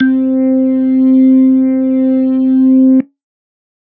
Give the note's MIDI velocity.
75